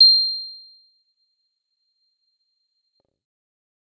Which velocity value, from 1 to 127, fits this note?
75